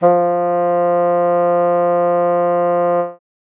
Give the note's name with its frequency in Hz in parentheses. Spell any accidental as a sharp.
F3 (174.6 Hz)